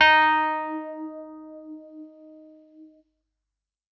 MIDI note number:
63